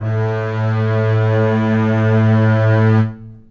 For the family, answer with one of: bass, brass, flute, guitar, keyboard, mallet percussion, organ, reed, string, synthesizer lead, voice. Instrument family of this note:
string